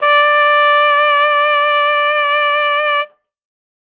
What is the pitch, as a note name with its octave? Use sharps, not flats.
D5